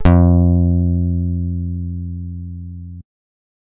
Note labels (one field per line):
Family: guitar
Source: electronic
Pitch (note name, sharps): F2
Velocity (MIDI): 127